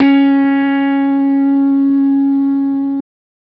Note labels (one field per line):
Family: keyboard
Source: electronic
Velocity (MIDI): 127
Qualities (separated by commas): bright